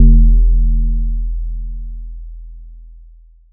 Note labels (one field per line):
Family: mallet percussion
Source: electronic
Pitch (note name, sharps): E1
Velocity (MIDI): 50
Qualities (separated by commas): multiphonic